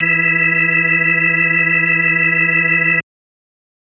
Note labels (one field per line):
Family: organ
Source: electronic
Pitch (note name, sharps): E3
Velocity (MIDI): 75